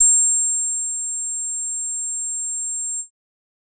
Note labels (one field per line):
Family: bass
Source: synthesizer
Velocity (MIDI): 50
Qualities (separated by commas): bright, distorted